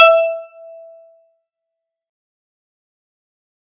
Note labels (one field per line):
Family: guitar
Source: synthesizer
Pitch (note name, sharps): E5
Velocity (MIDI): 100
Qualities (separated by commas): fast decay, percussive